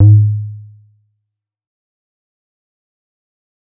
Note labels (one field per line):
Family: bass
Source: synthesizer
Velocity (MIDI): 127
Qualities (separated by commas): fast decay, percussive